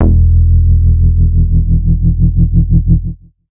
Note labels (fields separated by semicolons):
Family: bass; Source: synthesizer; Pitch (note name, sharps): E1; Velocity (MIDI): 25; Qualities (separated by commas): distorted